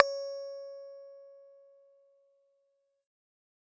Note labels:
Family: bass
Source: synthesizer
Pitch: C#5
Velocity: 25

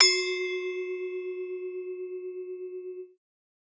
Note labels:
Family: mallet percussion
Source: acoustic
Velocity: 100

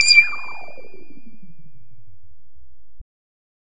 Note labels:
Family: bass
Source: synthesizer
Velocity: 100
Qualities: distorted

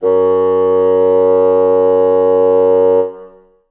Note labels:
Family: reed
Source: acoustic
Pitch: F#2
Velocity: 127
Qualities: reverb

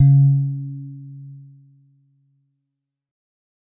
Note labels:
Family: mallet percussion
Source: acoustic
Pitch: C#3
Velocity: 50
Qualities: dark

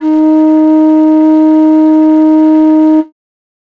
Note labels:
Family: flute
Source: acoustic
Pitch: D#4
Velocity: 50

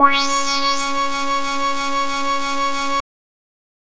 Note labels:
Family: bass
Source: synthesizer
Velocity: 127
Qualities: bright, distorted

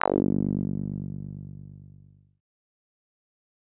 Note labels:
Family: synthesizer lead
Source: synthesizer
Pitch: G1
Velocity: 127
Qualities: distorted, fast decay

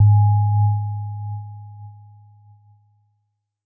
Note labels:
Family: keyboard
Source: electronic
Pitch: G#2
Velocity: 50

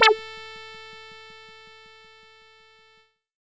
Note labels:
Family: bass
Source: synthesizer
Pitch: A4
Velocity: 25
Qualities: distorted

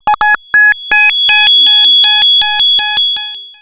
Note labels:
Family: bass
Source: synthesizer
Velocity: 25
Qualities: bright, distorted, long release, multiphonic, tempo-synced

